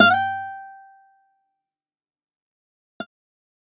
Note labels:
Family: guitar; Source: electronic; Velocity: 127; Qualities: fast decay

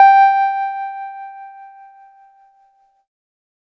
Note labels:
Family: keyboard; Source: electronic; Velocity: 127

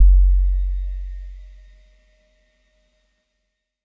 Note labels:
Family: mallet percussion; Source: electronic; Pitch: F#1; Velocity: 75; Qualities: non-linear envelope

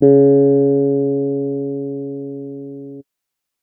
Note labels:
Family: keyboard; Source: electronic; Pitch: C#3; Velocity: 50; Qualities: dark

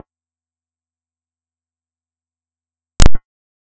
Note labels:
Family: bass; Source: synthesizer; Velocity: 100; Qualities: percussive, reverb

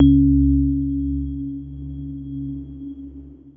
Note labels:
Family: keyboard; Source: electronic; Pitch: C#2; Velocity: 50; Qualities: dark, long release

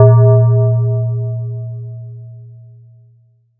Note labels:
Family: mallet percussion; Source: electronic; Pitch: A#2; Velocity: 75; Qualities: multiphonic

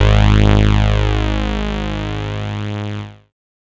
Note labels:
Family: bass; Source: synthesizer; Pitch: G#1; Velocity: 100; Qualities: bright, distorted

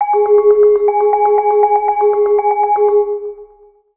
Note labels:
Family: mallet percussion; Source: synthesizer; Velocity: 100; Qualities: dark, long release, multiphonic, percussive, tempo-synced

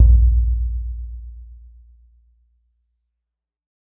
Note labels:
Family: mallet percussion; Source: acoustic; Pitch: A#1; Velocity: 100; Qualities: dark, reverb

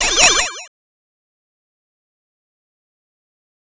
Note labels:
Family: bass; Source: synthesizer; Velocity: 100; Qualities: bright, distorted, fast decay, multiphonic

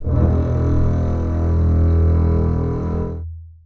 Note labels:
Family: string; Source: acoustic; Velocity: 75; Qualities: long release, reverb

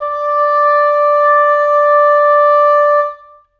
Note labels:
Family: reed; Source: acoustic; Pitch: D5; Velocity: 25; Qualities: reverb

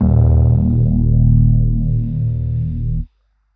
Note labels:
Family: keyboard; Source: electronic; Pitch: D#1; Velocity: 75; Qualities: distorted

